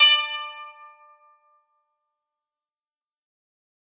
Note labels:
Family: guitar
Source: acoustic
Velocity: 50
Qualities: bright, fast decay, percussive

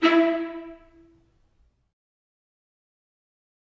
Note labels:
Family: string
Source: acoustic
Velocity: 100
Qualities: fast decay, reverb

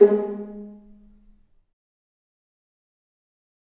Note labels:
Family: string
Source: acoustic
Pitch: G#3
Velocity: 127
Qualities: dark, fast decay, percussive, reverb

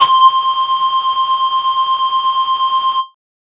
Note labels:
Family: flute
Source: synthesizer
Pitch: C6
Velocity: 127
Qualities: distorted

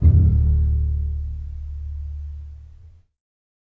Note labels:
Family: string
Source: acoustic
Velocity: 25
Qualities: dark, reverb

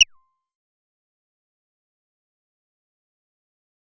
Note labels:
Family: bass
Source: synthesizer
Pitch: C6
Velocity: 100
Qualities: distorted, fast decay, percussive

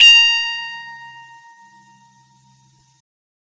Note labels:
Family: guitar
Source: electronic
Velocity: 127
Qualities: bright, reverb

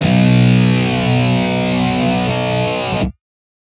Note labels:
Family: guitar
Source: electronic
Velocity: 50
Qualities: bright, distorted

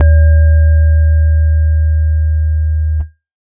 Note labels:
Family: keyboard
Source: electronic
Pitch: D#2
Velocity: 75

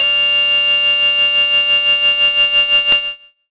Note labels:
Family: bass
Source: synthesizer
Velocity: 75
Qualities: bright, distorted

